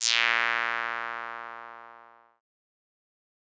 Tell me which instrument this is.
synthesizer bass